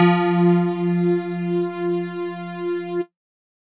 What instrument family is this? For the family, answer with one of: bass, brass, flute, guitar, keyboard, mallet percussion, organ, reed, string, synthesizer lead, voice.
mallet percussion